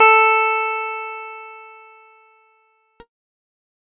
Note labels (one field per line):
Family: keyboard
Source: electronic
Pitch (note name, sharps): A4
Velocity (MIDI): 100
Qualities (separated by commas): bright